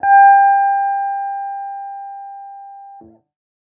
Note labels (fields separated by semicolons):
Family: guitar; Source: electronic; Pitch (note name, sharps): G5; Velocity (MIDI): 50; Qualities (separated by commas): non-linear envelope